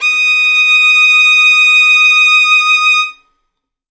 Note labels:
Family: string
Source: acoustic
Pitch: D#6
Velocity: 25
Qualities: bright, reverb

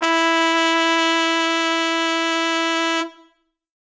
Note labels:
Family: brass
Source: acoustic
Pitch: E4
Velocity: 127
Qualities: bright

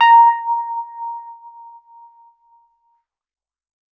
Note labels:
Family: keyboard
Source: electronic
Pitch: A#5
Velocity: 127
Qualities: non-linear envelope

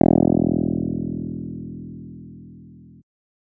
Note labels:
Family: guitar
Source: electronic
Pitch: E1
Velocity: 25

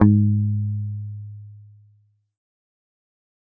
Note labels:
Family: guitar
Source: electronic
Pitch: G#2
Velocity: 75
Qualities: fast decay

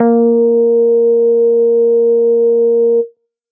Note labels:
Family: bass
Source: synthesizer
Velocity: 75

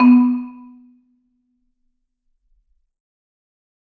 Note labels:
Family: mallet percussion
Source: acoustic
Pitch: B3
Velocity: 100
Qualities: percussive, reverb

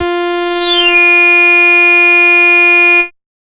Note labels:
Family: bass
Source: synthesizer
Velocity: 127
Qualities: bright, distorted, multiphonic

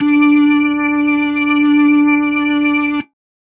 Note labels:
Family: keyboard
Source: electronic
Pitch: D4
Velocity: 25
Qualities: distorted

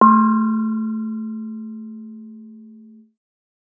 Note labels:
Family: mallet percussion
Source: acoustic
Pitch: A3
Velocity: 75

